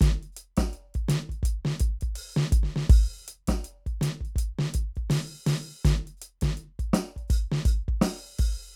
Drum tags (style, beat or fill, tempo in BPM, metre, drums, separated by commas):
New Orleans funk, beat, 82 BPM, 4/4, closed hi-hat, open hi-hat, hi-hat pedal, snare, kick